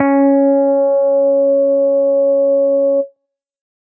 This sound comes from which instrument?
synthesizer bass